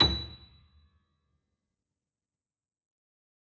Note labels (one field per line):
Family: keyboard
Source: acoustic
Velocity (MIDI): 75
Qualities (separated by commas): fast decay, percussive